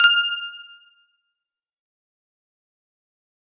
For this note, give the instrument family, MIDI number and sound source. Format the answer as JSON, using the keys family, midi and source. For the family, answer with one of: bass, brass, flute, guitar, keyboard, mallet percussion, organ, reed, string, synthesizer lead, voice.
{"family": "guitar", "midi": 89, "source": "electronic"}